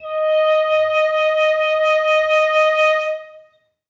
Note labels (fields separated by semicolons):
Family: flute; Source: acoustic; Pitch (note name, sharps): D#5; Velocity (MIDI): 75; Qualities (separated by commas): reverb